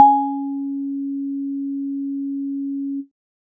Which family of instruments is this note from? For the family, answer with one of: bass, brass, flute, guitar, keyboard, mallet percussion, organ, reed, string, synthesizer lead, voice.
keyboard